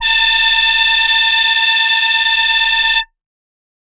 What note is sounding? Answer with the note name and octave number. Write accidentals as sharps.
A5